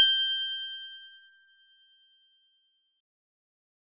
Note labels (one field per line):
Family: synthesizer lead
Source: synthesizer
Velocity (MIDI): 25